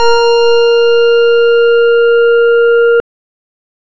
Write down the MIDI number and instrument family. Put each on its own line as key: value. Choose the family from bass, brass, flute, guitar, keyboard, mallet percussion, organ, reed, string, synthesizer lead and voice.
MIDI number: 70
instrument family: organ